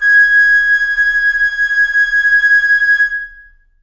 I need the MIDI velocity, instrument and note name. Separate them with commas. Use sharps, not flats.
100, acoustic flute, G#6